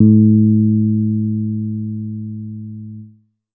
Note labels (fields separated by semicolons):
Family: bass; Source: synthesizer; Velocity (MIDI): 25; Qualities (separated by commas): dark